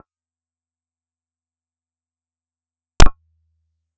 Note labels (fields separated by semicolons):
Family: bass; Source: synthesizer; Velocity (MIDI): 50; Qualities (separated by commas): percussive, reverb